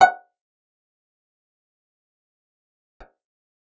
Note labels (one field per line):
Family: guitar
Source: acoustic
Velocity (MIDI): 127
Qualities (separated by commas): fast decay, percussive, reverb